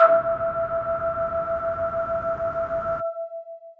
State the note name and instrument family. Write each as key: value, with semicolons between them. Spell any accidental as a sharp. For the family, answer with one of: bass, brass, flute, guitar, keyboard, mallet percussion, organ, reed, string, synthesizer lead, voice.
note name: E5; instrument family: voice